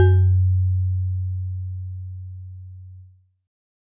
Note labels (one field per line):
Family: mallet percussion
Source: acoustic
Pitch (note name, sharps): F#2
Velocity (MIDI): 25